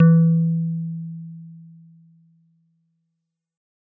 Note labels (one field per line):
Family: guitar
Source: synthesizer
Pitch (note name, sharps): E3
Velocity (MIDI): 75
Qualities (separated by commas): dark